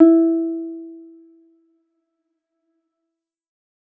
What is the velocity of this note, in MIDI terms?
75